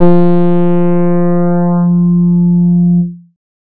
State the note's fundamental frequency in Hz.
174.6 Hz